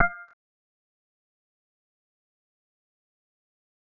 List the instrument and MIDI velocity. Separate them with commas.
synthesizer mallet percussion instrument, 25